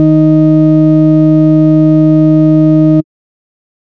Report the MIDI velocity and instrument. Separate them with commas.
75, synthesizer bass